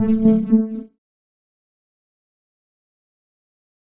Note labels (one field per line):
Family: keyboard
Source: electronic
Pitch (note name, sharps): A3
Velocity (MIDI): 25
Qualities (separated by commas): distorted, fast decay, non-linear envelope